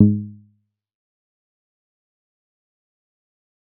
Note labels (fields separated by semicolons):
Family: guitar; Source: electronic; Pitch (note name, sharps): G#2; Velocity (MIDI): 25; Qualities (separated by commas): fast decay, percussive